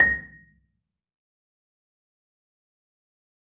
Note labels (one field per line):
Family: mallet percussion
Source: acoustic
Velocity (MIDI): 50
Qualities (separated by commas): fast decay, percussive, reverb